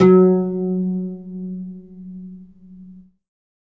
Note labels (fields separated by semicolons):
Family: guitar; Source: acoustic; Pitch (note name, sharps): F#3; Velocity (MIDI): 100; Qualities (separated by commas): reverb